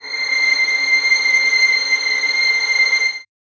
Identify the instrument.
acoustic string instrument